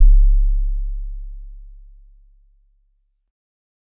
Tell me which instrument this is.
acoustic mallet percussion instrument